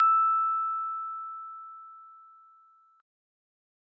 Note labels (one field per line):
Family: keyboard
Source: acoustic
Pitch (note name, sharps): E6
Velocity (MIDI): 50